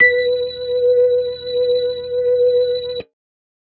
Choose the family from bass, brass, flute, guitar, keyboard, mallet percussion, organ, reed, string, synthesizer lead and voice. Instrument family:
organ